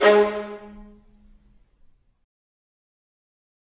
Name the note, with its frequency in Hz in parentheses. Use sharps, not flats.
G#3 (207.7 Hz)